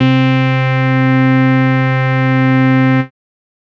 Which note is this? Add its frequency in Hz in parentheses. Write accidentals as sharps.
C3 (130.8 Hz)